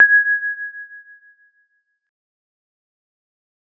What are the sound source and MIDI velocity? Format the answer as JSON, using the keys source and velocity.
{"source": "electronic", "velocity": 75}